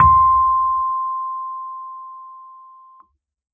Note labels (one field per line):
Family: keyboard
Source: electronic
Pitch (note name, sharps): C6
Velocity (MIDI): 75